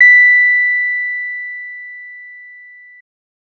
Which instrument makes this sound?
synthesizer bass